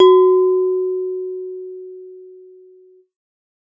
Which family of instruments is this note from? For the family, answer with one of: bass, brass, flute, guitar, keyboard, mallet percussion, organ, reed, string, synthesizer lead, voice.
mallet percussion